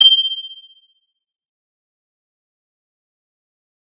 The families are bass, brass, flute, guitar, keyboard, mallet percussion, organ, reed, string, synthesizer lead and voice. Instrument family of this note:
guitar